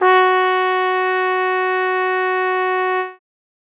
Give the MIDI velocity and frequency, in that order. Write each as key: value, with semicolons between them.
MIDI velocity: 50; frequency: 370 Hz